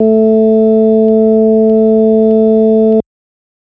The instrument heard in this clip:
electronic organ